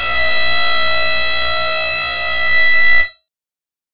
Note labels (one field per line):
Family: bass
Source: synthesizer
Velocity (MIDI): 100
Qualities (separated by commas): bright, distorted